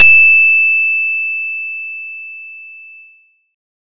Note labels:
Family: guitar; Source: acoustic; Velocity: 75; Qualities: bright

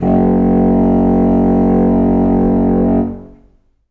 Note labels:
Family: reed; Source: acoustic; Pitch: F#1; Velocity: 50; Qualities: long release, reverb

